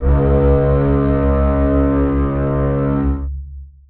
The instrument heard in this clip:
acoustic string instrument